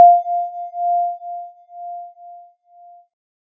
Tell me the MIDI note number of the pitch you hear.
77